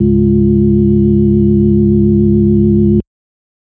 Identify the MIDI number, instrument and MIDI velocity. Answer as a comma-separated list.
37, electronic organ, 75